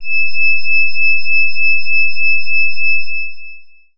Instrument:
electronic organ